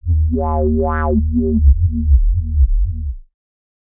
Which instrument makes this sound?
synthesizer bass